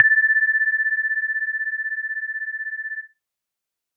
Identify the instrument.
synthesizer lead